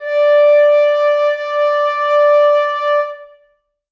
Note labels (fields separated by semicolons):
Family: flute; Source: acoustic; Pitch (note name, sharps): D5; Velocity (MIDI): 75; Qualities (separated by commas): reverb